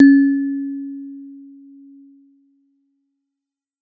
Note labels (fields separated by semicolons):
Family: mallet percussion; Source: acoustic; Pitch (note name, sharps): C#4; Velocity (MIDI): 127; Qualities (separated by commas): dark